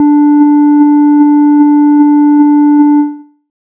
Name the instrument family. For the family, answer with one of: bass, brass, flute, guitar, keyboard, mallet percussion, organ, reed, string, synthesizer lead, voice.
bass